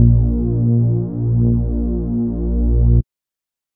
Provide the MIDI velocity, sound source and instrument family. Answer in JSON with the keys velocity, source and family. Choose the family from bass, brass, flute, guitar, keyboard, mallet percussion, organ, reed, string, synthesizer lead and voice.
{"velocity": 50, "source": "synthesizer", "family": "bass"}